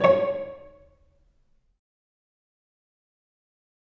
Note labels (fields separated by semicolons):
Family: string; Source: acoustic; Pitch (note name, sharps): C#5; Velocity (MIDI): 100; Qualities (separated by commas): dark, fast decay, reverb